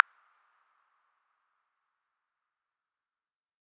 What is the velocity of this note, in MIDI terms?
50